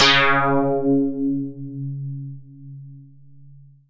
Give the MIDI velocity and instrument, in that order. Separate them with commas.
127, synthesizer lead